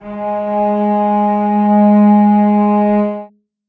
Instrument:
acoustic string instrument